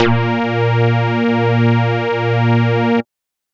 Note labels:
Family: bass; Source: synthesizer; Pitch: A#2; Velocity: 127

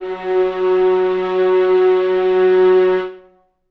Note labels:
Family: string; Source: acoustic; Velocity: 50; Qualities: reverb

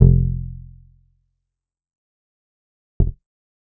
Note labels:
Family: bass; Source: synthesizer; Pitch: F1; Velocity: 50; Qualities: dark, fast decay, percussive

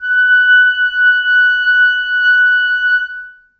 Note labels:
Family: reed; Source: acoustic; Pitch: F#6; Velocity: 25; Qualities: reverb

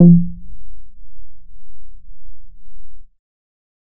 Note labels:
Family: bass; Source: synthesizer; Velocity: 25; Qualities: dark, distorted

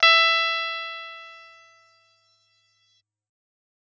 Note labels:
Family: guitar; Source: electronic; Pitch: E5; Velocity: 127; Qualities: bright

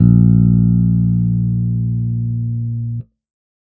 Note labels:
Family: bass; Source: electronic; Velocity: 25

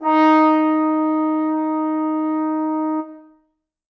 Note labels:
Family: brass; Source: acoustic; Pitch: D#4; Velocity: 100; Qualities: bright, reverb

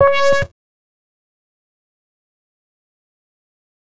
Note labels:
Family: bass; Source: synthesizer; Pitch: C#5; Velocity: 75; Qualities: fast decay

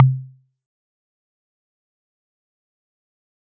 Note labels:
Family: mallet percussion; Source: acoustic; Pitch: C3; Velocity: 75; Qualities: fast decay, percussive

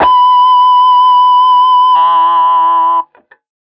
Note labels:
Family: guitar; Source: electronic; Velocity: 127; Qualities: distorted

